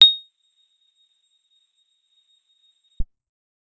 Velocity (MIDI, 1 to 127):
50